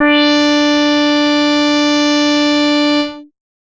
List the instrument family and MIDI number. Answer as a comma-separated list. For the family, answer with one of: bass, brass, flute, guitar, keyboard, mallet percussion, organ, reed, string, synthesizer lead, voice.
bass, 62